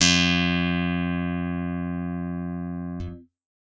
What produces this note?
electronic guitar